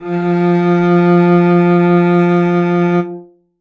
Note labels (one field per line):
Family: string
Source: acoustic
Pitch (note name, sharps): F3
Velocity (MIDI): 25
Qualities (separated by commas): reverb